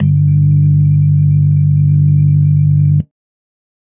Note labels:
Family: organ; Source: electronic; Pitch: G1; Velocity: 127; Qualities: dark

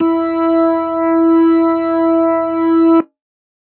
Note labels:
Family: organ; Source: electronic; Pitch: E4; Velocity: 75

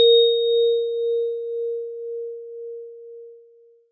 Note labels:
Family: mallet percussion; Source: acoustic; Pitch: A#4; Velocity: 127; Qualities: bright

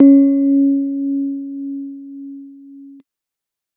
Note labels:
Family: keyboard; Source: electronic; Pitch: C#4; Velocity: 25

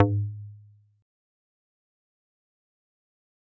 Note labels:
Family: mallet percussion; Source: acoustic; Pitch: G#2; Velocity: 50; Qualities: fast decay, percussive

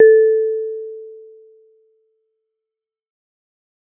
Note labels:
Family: mallet percussion; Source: acoustic; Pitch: A4; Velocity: 75; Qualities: dark, fast decay

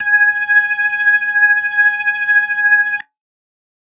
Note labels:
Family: organ; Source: electronic; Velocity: 50

